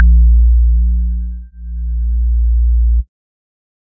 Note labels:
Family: organ; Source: electronic; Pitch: A#1; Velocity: 127; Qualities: dark

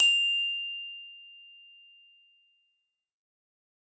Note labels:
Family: mallet percussion; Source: acoustic; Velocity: 25; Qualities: bright, reverb

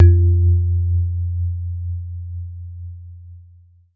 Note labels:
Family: mallet percussion; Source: acoustic; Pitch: F2; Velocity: 100; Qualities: long release

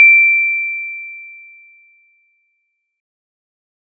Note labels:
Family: mallet percussion; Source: acoustic; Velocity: 50

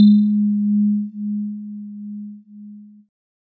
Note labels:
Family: keyboard; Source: electronic; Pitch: G#3; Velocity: 50; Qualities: multiphonic

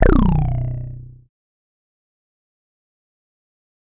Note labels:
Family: bass; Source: synthesizer; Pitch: B0; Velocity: 75; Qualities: distorted, fast decay

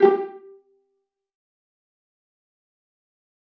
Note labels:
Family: string; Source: acoustic; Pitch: G4; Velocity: 100; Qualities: fast decay, percussive, reverb

